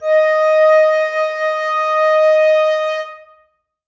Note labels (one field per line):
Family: flute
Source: acoustic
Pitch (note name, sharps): D#5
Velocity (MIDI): 127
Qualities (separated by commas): reverb